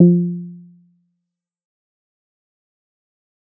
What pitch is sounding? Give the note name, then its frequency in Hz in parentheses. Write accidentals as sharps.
F3 (174.6 Hz)